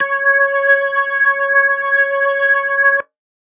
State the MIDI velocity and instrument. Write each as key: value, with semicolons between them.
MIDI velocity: 75; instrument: electronic organ